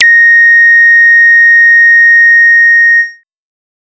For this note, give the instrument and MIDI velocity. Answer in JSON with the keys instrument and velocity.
{"instrument": "synthesizer bass", "velocity": 127}